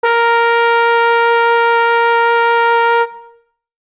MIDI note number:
70